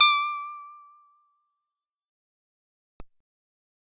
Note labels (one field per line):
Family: bass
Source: synthesizer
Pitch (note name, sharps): D6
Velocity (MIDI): 127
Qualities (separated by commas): bright, fast decay, percussive